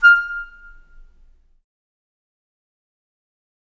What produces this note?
acoustic flute